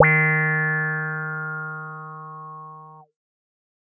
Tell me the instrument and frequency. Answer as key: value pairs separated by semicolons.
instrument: synthesizer bass; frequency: 155.6 Hz